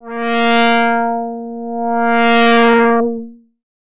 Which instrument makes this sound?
synthesizer bass